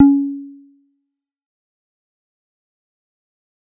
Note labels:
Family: bass; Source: synthesizer; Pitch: C#4; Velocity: 75; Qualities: dark, fast decay, percussive

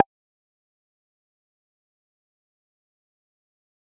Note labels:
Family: guitar; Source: electronic; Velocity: 25; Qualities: fast decay, percussive

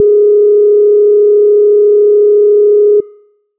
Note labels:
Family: bass; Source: synthesizer; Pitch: G#4; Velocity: 100; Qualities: dark

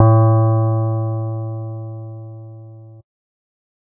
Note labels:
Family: bass; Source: synthesizer; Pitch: A2; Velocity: 25

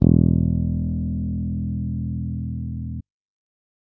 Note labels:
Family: bass; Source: electronic; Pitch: E1; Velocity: 100

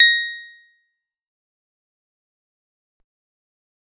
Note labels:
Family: guitar; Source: acoustic; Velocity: 127; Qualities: fast decay, percussive

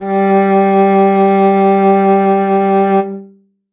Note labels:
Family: string; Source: acoustic; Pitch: G3; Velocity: 25; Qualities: reverb

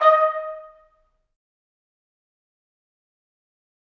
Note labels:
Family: brass; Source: acoustic; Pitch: D#5; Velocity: 50; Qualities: fast decay, reverb

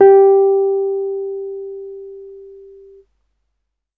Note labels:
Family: keyboard; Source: electronic; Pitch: G4; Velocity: 75; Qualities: dark

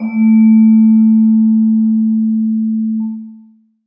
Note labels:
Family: mallet percussion; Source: acoustic; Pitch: A3; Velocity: 50; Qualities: long release, reverb

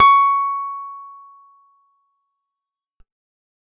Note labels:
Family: guitar; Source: acoustic; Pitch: C#6; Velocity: 127; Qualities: fast decay

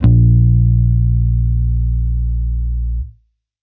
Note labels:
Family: bass; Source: electronic; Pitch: A#1; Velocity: 75

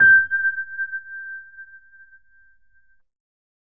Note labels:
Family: keyboard; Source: electronic; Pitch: G6; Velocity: 25; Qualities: reverb

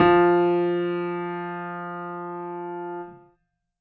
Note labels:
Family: keyboard; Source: acoustic; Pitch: F3; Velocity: 75

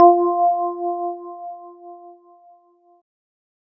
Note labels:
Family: keyboard; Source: electronic; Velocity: 75

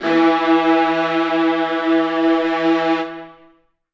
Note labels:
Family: string; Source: acoustic; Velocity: 127; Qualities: reverb

